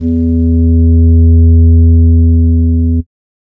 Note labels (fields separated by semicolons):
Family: flute; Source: synthesizer; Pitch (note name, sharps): E2; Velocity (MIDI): 100; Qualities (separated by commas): dark